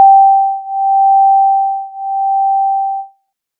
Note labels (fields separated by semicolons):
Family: synthesizer lead; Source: synthesizer; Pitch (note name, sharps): G5; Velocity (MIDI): 75